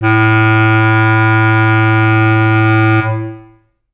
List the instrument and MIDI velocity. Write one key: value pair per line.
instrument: acoustic reed instrument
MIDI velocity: 75